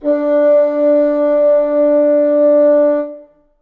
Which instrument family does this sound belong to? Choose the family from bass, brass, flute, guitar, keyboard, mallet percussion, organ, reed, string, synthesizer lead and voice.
reed